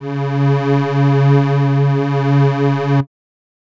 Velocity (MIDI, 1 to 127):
75